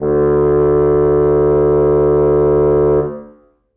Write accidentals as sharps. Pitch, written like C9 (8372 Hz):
D2 (73.42 Hz)